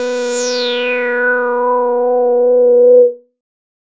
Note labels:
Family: bass; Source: synthesizer; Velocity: 50; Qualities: bright, distorted, non-linear envelope

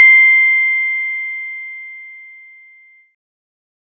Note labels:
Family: bass; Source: synthesizer; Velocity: 25

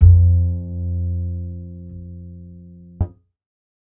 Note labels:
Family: bass; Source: acoustic; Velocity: 50; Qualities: dark

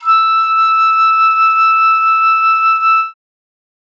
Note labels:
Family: flute; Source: acoustic; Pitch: E6; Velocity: 50

